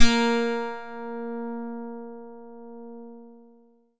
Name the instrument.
synthesizer guitar